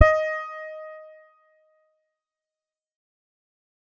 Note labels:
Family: guitar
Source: electronic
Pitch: D#5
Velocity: 25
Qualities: distorted, fast decay

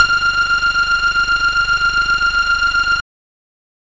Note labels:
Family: bass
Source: synthesizer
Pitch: F6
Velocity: 100

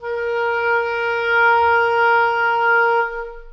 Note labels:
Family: reed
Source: acoustic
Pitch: A#4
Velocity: 50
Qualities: long release, reverb

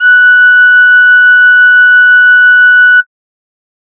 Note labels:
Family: flute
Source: synthesizer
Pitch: F#6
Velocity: 100

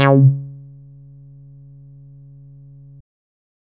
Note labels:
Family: bass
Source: synthesizer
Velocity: 50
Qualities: distorted, percussive

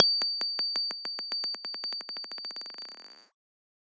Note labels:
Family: guitar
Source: electronic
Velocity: 100

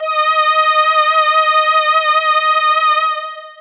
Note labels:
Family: voice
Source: synthesizer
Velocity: 100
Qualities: bright, distorted, long release

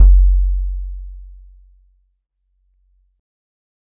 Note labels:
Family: keyboard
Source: electronic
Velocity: 25

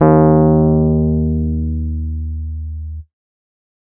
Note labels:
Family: keyboard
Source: electronic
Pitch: D#2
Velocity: 75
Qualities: distorted

